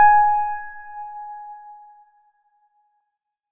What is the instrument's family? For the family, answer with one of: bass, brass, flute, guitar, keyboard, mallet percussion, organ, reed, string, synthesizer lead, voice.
organ